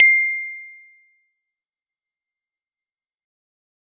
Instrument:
electronic keyboard